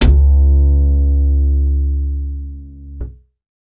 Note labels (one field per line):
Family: bass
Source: acoustic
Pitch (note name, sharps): C#2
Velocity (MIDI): 127